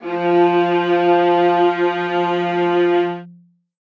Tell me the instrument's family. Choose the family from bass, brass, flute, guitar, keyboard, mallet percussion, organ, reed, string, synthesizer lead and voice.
string